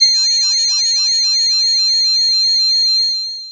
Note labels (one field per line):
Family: voice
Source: synthesizer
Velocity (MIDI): 75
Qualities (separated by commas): bright, distorted, long release